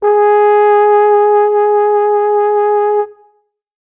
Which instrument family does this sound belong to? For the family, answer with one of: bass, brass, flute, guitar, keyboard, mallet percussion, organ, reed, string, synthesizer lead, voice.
brass